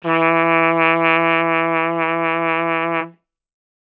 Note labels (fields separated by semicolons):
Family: brass; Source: acoustic; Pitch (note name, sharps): E3; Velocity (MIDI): 50